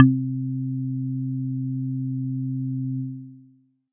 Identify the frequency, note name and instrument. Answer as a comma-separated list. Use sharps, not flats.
130.8 Hz, C3, acoustic mallet percussion instrument